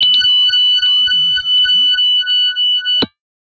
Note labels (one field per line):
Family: guitar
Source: synthesizer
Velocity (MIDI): 25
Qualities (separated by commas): bright, distorted